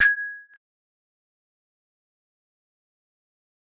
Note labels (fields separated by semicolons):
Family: mallet percussion; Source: acoustic; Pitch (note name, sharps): G#6; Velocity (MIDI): 25; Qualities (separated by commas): fast decay, percussive